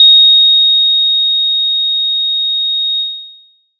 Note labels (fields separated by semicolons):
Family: mallet percussion; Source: acoustic; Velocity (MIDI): 100; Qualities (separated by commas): bright, long release